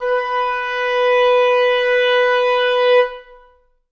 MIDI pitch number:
71